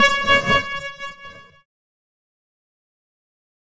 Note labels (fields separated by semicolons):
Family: keyboard; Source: electronic; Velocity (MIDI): 25; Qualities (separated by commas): distorted, fast decay, non-linear envelope